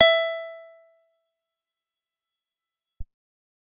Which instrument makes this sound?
acoustic guitar